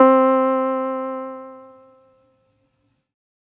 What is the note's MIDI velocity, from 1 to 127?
100